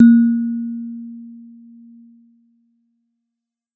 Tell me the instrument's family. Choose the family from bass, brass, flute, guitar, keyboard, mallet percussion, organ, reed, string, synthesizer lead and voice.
mallet percussion